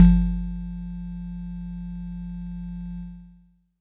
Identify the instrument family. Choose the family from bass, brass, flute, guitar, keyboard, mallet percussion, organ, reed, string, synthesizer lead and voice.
mallet percussion